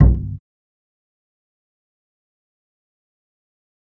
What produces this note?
electronic bass